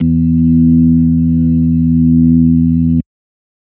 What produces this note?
electronic organ